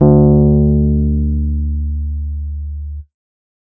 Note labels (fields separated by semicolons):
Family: keyboard; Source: electronic; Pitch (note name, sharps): D2; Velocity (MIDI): 50; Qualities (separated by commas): distorted